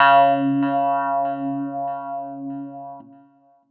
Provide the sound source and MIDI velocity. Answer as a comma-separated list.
electronic, 50